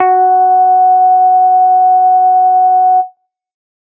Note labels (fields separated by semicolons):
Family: bass; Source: synthesizer; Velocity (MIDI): 50